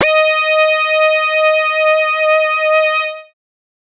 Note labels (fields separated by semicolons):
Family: bass; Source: synthesizer; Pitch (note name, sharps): D#5; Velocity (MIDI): 50; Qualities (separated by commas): distorted, multiphonic